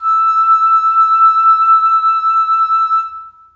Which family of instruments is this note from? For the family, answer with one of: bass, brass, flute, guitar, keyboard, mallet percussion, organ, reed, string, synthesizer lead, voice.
flute